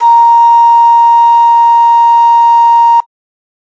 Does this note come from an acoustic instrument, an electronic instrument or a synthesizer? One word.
acoustic